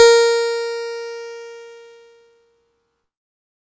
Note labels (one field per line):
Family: keyboard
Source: electronic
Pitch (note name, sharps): A#4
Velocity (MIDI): 127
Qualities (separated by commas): bright, distorted